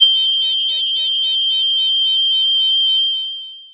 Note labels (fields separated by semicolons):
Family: voice; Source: synthesizer; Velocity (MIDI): 50; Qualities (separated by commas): bright, distorted, long release